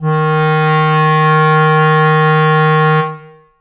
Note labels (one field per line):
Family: reed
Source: acoustic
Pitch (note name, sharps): D#3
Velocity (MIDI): 100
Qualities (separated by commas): reverb